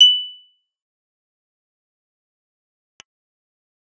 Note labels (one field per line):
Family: bass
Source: synthesizer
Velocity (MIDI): 100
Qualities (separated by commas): bright, fast decay, percussive